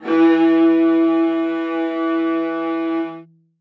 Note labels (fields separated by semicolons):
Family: string; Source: acoustic; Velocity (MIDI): 127; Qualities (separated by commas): reverb